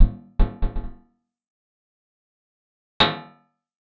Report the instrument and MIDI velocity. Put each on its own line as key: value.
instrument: acoustic guitar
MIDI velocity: 25